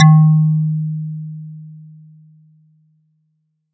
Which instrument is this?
acoustic mallet percussion instrument